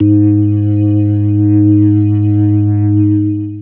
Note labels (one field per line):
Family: organ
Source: electronic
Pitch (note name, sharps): G#2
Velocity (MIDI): 50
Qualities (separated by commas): distorted, long release